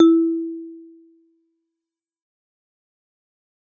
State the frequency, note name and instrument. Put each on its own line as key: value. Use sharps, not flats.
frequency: 329.6 Hz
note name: E4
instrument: acoustic mallet percussion instrument